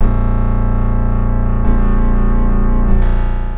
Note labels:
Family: guitar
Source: acoustic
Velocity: 100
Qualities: reverb

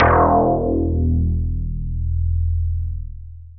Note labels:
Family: synthesizer lead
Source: synthesizer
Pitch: E1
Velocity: 75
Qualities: long release

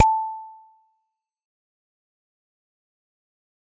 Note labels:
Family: mallet percussion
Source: acoustic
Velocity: 100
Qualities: fast decay, percussive

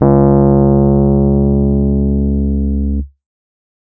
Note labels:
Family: keyboard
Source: electronic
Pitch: C#2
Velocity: 25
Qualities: distorted

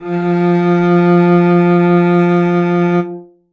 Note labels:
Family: string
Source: acoustic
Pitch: F3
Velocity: 50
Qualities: reverb

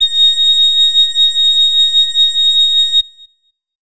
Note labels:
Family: flute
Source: acoustic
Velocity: 75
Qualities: bright

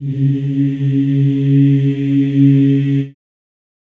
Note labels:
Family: voice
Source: acoustic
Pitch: C#3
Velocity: 25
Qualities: reverb

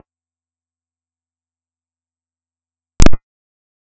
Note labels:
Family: bass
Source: synthesizer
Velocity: 75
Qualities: percussive, reverb

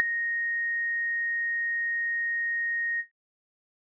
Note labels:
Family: keyboard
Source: electronic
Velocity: 75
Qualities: bright

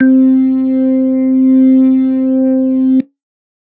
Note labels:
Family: organ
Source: electronic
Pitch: C4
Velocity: 100

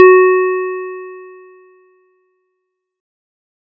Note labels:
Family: keyboard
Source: electronic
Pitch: F#4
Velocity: 127

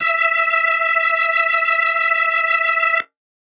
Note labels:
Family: organ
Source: electronic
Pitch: E5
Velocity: 50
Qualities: reverb

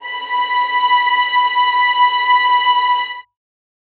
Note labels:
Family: string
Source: acoustic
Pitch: B5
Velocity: 25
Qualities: reverb

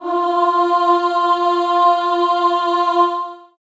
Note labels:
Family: voice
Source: acoustic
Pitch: F4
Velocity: 127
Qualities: long release, reverb

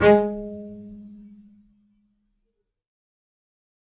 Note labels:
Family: string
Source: acoustic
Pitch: G#3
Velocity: 75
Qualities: fast decay, reverb

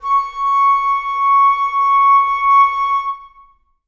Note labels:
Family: flute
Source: acoustic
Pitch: C#6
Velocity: 25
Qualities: long release, reverb

